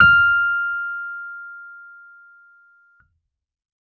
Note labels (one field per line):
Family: keyboard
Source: electronic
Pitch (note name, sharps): F6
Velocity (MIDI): 127